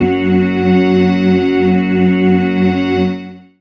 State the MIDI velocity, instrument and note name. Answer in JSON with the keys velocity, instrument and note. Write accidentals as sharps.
{"velocity": 127, "instrument": "electronic organ", "note": "F#2"}